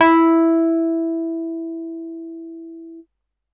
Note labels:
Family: keyboard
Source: electronic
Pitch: E4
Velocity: 127

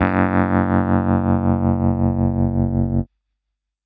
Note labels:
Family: keyboard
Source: electronic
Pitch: F#1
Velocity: 127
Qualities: distorted

